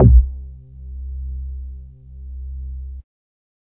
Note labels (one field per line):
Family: bass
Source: synthesizer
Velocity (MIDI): 50